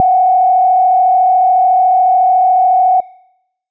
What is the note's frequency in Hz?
740 Hz